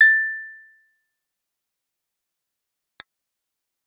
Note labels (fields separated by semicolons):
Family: bass; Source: synthesizer; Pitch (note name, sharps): A6; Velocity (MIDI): 127; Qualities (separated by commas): fast decay, percussive